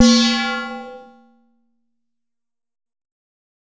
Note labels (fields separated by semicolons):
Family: bass; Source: synthesizer; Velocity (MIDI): 25; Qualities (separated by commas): bright, distorted